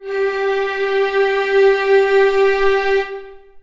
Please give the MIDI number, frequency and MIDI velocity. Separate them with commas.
67, 392 Hz, 25